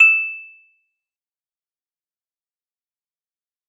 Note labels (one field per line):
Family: mallet percussion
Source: acoustic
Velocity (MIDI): 100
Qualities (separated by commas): bright, fast decay, percussive